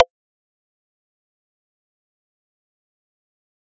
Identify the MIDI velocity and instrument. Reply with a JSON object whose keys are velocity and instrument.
{"velocity": 100, "instrument": "electronic mallet percussion instrument"}